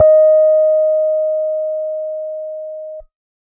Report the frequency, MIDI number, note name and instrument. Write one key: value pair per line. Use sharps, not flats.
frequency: 622.3 Hz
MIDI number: 75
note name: D#5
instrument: electronic keyboard